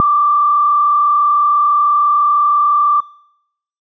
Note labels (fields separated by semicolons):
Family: bass; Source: synthesizer; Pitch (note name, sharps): D6; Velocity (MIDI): 100